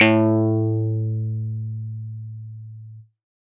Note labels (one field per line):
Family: keyboard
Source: electronic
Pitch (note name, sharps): A2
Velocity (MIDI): 75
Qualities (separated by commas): distorted